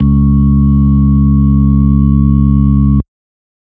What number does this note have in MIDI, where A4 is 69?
37